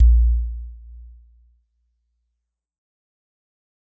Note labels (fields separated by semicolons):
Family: mallet percussion; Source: acoustic; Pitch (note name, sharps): A#1; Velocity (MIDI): 75; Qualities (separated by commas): dark, fast decay